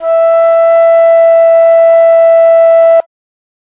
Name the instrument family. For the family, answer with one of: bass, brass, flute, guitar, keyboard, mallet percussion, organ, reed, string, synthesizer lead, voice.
flute